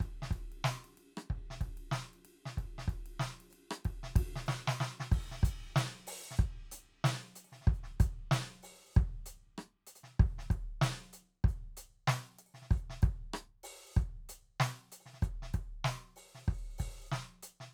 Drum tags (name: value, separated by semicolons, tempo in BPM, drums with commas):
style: rock; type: beat; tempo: 95 BPM; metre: 4/4; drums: crash, ride, closed hi-hat, open hi-hat, hi-hat pedal, snare, cross-stick, kick